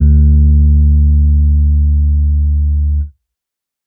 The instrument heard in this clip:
electronic keyboard